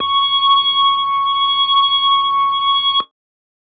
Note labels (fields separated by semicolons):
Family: keyboard; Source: electronic; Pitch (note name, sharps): C#6; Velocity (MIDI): 75